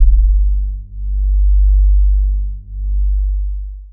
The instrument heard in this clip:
synthesizer bass